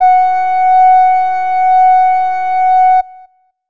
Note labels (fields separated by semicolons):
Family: flute; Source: acoustic; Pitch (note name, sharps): F#5; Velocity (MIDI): 127